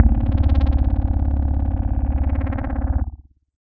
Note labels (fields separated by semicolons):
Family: keyboard; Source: electronic; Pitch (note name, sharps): C#0; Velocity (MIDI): 75; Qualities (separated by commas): distorted, multiphonic